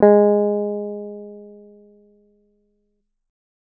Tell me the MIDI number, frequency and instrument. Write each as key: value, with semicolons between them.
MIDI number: 56; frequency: 207.7 Hz; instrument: acoustic guitar